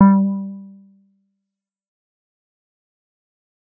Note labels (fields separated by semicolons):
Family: bass; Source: synthesizer; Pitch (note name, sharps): G3; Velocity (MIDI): 100; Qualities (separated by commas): dark, fast decay, percussive